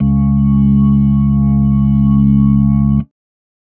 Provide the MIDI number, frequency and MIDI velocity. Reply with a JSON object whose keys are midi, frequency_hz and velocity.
{"midi": 37, "frequency_hz": 69.3, "velocity": 50}